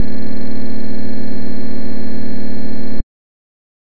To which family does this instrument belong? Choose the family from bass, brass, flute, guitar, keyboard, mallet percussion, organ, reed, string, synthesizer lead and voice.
bass